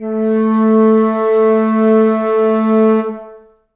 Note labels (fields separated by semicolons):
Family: flute; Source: acoustic; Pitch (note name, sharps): A3; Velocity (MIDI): 50; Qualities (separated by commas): dark, long release, reverb